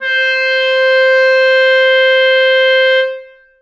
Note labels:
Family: reed; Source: acoustic; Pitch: C5; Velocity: 127; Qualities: reverb

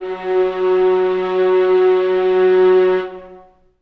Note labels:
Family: string; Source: acoustic; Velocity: 50; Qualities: long release, reverb

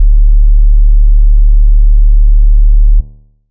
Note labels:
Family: bass; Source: synthesizer; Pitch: D1; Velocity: 100; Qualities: dark

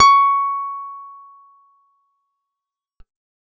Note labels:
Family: guitar; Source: acoustic; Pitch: C#6; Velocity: 100; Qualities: fast decay

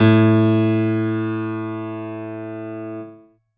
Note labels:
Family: keyboard; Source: acoustic; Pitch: A2; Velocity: 75

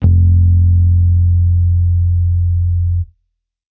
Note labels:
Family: bass; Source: electronic; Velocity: 75

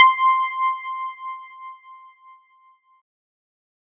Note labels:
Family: keyboard; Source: electronic; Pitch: C6; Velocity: 25

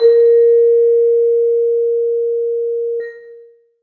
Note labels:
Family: mallet percussion; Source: acoustic; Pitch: A#4; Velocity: 100; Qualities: long release, reverb

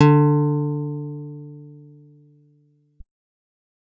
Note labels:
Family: guitar; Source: acoustic; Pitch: D3; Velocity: 100

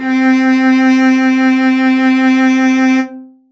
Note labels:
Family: string; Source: acoustic; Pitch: C4; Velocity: 100; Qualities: reverb

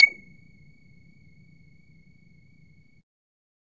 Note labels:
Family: bass; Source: synthesizer; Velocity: 50; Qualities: percussive

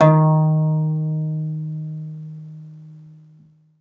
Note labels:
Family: guitar; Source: acoustic; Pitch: D#3; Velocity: 100; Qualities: reverb

